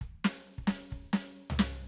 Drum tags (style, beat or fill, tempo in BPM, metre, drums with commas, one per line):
punk
fill
128 BPM
4/4
closed hi-hat, snare, floor tom, kick